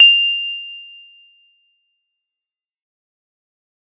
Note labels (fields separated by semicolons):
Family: mallet percussion; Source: acoustic; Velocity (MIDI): 50; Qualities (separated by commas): bright, fast decay